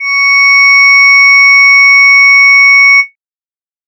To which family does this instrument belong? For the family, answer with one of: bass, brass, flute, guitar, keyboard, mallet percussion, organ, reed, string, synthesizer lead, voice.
voice